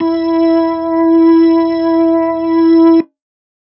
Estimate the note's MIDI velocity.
127